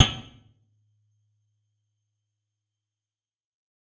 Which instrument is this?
electronic guitar